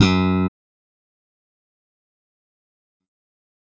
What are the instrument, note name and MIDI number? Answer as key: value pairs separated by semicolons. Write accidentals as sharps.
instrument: electronic bass; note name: F#2; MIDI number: 42